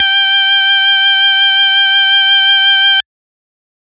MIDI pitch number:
79